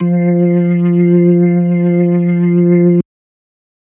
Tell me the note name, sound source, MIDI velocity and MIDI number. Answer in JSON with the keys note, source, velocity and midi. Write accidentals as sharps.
{"note": "F3", "source": "electronic", "velocity": 25, "midi": 53}